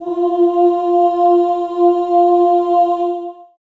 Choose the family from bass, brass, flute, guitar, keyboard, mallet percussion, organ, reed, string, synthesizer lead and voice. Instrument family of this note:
voice